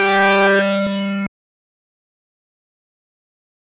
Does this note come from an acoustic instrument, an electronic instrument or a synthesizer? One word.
synthesizer